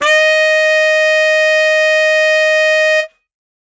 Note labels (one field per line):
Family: reed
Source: acoustic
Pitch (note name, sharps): D#5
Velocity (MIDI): 127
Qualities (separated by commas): bright